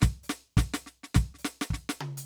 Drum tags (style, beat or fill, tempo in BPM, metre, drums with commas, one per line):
swing
beat
215 BPM
4/4
closed hi-hat, hi-hat pedal, snare, high tom, kick